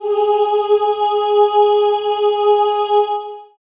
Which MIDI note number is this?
68